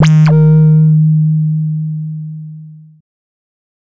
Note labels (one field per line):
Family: bass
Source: synthesizer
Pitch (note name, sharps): D#3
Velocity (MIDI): 127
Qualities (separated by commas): distorted